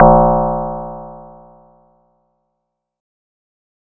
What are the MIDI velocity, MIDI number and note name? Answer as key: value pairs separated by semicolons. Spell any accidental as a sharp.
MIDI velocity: 100; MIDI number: 23; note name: B0